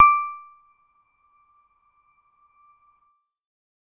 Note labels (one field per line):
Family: keyboard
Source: electronic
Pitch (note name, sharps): D6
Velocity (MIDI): 100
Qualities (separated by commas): percussive, reverb